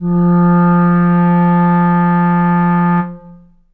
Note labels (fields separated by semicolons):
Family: reed; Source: acoustic; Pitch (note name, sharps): F3; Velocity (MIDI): 75; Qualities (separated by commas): dark, long release, reverb